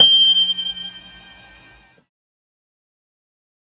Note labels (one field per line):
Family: keyboard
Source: electronic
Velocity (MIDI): 127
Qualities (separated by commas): bright, fast decay